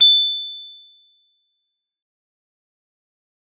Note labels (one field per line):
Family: mallet percussion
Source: acoustic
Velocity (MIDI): 127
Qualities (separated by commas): bright, fast decay, percussive